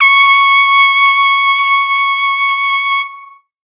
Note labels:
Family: brass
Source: acoustic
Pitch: C#6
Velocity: 75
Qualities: distorted

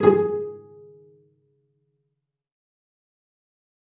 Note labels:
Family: string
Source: acoustic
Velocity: 75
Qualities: fast decay, reverb

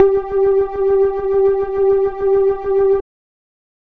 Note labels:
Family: bass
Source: synthesizer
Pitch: G4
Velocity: 50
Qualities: dark

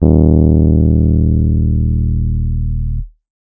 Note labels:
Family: keyboard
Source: electronic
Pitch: D#1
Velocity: 50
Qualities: distorted

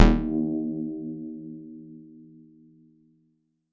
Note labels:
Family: guitar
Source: electronic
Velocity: 100

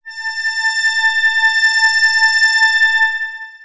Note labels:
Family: synthesizer lead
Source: synthesizer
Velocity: 127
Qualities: bright, long release, non-linear envelope

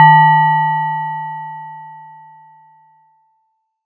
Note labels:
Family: mallet percussion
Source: acoustic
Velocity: 75

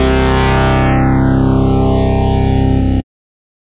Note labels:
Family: bass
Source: synthesizer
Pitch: C1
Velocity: 127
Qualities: bright, distorted

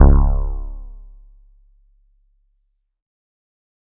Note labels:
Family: keyboard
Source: electronic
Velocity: 127

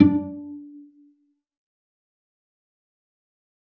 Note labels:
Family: string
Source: acoustic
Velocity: 50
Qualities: dark, fast decay, percussive, reverb

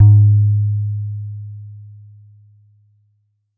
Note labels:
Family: guitar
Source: synthesizer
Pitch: G#2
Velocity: 25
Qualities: dark

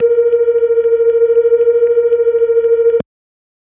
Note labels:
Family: organ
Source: electronic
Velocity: 25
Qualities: dark

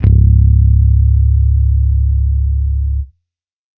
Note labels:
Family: bass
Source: electronic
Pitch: C#1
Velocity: 127

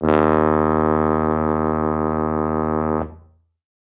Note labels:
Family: brass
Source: acoustic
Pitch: D#2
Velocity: 127

